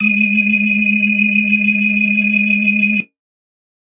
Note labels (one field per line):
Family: organ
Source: electronic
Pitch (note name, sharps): G#3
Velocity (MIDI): 100